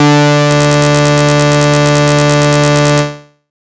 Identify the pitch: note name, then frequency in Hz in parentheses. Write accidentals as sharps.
D3 (146.8 Hz)